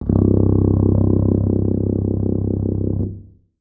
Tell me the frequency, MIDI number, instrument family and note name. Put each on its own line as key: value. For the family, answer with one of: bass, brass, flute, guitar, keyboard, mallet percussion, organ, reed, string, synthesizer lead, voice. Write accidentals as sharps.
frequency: 32.7 Hz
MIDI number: 24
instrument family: brass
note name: C1